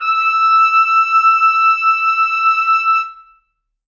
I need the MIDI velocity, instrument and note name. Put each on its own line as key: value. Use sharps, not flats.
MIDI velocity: 75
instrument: acoustic brass instrument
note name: E6